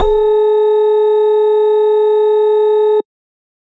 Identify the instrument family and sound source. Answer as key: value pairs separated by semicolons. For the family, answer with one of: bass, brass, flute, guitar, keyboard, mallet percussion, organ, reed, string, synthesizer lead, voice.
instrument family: bass; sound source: synthesizer